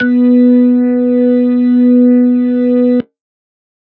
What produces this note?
electronic organ